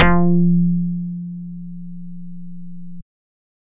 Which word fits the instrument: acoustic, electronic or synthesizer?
synthesizer